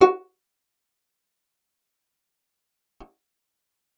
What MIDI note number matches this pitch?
66